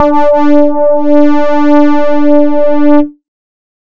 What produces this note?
synthesizer bass